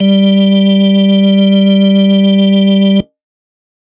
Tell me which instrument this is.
electronic organ